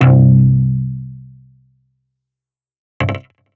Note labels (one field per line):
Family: guitar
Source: electronic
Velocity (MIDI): 127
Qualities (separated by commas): distorted, fast decay